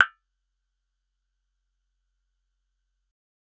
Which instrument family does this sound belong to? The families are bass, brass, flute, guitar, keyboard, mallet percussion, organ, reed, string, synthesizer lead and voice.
bass